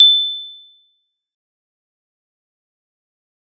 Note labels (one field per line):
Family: mallet percussion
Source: acoustic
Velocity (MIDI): 100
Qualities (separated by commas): bright, fast decay, percussive